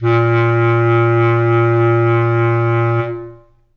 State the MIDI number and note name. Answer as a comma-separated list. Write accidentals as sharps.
46, A#2